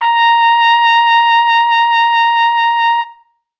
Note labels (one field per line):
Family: brass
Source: acoustic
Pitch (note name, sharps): A#5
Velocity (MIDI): 75